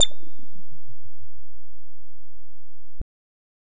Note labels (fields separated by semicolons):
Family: bass; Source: synthesizer; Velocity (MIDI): 50; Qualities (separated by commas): bright, distorted